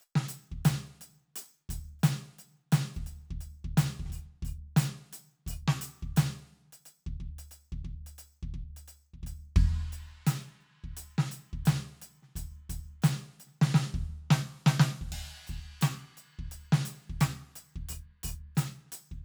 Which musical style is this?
rock